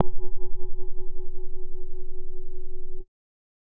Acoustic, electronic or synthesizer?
synthesizer